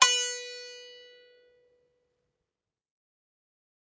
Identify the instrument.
acoustic guitar